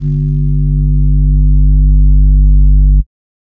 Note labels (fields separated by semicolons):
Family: flute; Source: synthesizer; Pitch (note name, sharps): G1; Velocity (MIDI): 75; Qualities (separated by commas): dark